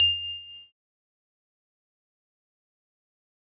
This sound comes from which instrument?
electronic keyboard